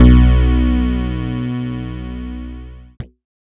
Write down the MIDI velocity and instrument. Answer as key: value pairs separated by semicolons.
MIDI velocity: 127; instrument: electronic keyboard